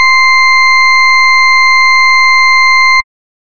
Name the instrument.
synthesizer bass